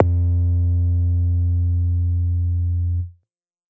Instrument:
synthesizer bass